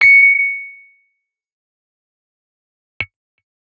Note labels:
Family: guitar; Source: electronic; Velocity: 25; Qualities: distorted, fast decay

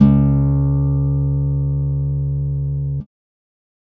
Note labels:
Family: guitar; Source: electronic; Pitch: C#2; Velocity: 25

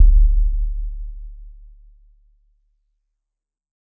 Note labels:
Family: mallet percussion; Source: acoustic; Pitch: D1; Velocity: 50; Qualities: dark, reverb

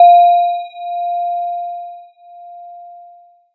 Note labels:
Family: mallet percussion; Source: electronic; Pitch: F5; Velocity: 25; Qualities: multiphonic

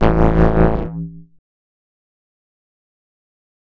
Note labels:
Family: bass; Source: synthesizer; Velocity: 100; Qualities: distorted, fast decay, multiphonic

